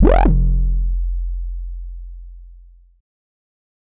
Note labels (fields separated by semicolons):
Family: bass; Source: synthesizer; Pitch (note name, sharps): F1; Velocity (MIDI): 75; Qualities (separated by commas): distorted